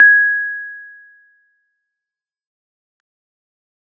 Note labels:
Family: keyboard; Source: electronic; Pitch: G#6; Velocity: 75; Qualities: fast decay

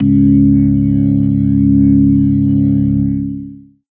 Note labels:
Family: organ; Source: electronic; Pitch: C#1; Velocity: 50; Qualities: distorted, long release

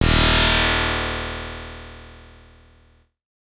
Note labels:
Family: bass; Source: synthesizer; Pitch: D#1; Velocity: 50; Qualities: bright, distorted

